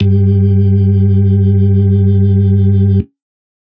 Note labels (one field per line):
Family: organ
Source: electronic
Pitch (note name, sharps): G2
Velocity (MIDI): 100